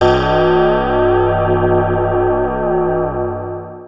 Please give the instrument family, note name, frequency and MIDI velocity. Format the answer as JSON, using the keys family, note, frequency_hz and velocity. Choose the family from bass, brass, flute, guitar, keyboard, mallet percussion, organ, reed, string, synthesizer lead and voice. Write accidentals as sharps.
{"family": "guitar", "note": "C1", "frequency_hz": 32.7, "velocity": 127}